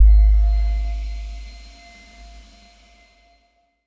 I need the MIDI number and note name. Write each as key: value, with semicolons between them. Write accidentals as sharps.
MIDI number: 32; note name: G#1